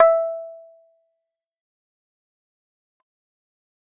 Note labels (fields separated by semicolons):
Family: keyboard; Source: electronic; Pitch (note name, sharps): E5; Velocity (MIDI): 25; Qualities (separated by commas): fast decay, percussive